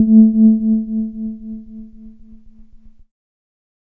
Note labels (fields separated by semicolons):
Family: keyboard; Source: electronic; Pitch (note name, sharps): A3; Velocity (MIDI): 75; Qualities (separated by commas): dark